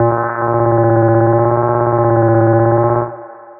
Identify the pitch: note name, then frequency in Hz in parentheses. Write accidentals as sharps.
A#2 (116.5 Hz)